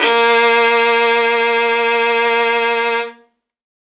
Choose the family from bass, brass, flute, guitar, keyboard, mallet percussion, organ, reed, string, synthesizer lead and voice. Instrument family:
string